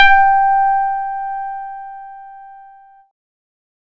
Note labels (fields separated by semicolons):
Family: keyboard; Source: electronic; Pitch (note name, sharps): G5; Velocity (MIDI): 127; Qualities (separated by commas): distorted